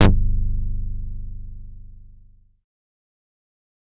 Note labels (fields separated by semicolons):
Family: bass; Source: synthesizer; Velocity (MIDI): 50; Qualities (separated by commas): distorted, fast decay